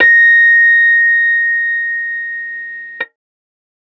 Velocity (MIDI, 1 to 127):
50